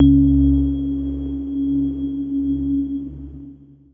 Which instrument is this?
electronic keyboard